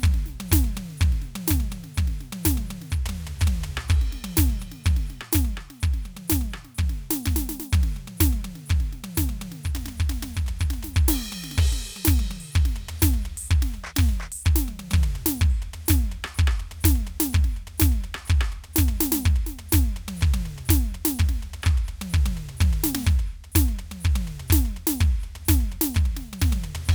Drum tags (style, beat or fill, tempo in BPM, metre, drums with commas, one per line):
prog rock
beat
125 BPM
4/4
crash, ride, open hi-hat, hi-hat pedal, percussion, snare, cross-stick, high tom, floor tom, kick